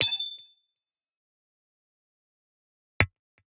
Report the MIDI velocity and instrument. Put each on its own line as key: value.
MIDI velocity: 50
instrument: electronic guitar